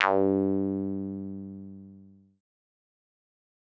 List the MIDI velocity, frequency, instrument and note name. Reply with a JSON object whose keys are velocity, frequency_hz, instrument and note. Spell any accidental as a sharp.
{"velocity": 127, "frequency_hz": 98, "instrument": "synthesizer lead", "note": "G2"}